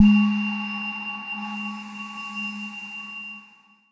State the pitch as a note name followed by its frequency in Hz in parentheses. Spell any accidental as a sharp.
G#3 (207.7 Hz)